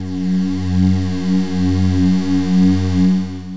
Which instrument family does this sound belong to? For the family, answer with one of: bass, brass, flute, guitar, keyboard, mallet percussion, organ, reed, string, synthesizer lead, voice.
voice